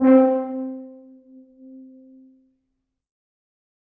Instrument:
acoustic brass instrument